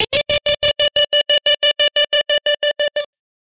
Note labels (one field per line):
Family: guitar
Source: electronic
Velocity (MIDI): 127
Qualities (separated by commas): bright, distorted, tempo-synced